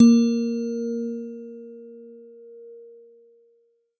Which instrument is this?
acoustic mallet percussion instrument